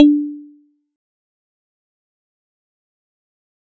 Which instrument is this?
acoustic mallet percussion instrument